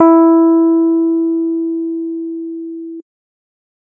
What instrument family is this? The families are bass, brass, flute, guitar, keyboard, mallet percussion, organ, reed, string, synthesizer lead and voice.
keyboard